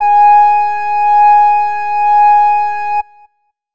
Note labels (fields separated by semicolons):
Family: flute; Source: acoustic; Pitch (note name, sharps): G#5; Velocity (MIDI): 100